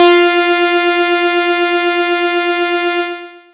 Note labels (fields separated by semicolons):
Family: bass; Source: synthesizer; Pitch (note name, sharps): F4; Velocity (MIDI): 75; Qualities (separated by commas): bright, distorted, long release